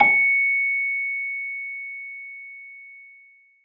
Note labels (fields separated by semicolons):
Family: mallet percussion; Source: acoustic; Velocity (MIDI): 50; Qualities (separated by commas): reverb